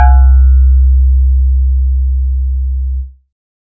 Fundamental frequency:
65.41 Hz